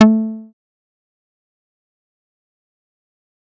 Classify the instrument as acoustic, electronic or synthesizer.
synthesizer